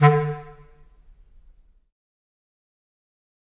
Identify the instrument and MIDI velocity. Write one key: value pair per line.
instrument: acoustic reed instrument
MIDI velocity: 50